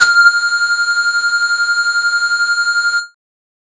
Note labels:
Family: flute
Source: synthesizer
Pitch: F6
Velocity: 127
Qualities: distorted

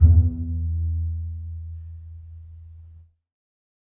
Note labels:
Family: string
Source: acoustic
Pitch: E2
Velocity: 50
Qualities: dark, reverb

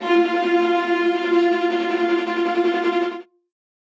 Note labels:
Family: string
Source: acoustic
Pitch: F4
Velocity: 100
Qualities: bright, non-linear envelope, reverb

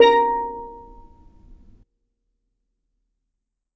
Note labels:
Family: mallet percussion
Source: acoustic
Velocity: 75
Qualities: reverb

